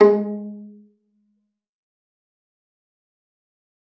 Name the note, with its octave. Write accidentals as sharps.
G#3